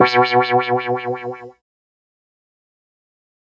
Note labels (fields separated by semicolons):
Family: keyboard; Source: synthesizer; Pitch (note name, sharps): B2; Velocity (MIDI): 127; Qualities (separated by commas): distorted, fast decay